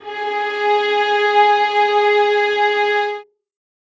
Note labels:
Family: string; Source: acoustic; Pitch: G#4; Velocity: 25; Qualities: reverb

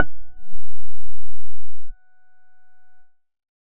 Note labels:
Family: bass; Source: synthesizer; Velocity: 25; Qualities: distorted

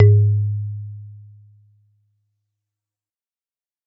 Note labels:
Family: mallet percussion; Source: acoustic; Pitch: G#2; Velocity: 75; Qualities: dark, fast decay

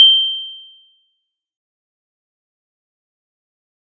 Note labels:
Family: mallet percussion; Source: acoustic; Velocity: 127; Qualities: fast decay, percussive

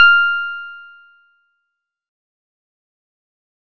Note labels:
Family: guitar; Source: synthesizer; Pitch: F6; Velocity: 50; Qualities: bright, fast decay

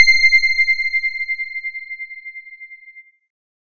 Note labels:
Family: keyboard; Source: electronic; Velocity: 75

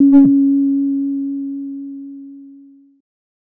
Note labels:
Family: bass; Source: synthesizer; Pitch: C#4; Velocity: 50; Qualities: distorted

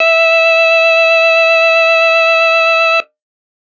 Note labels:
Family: organ; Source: electronic; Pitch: E5; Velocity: 100

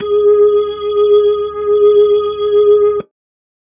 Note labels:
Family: organ; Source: electronic; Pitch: G#4; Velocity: 100

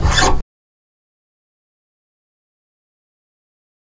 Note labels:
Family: bass; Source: electronic; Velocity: 75; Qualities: fast decay, percussive, reverb

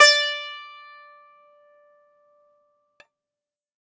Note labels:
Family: guitar; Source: acoustic; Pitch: D5; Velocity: 75; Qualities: bright, multiphonic, percussive, reverb

